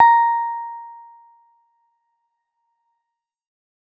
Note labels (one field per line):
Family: keyboard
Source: electronic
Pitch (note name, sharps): A#5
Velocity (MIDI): 50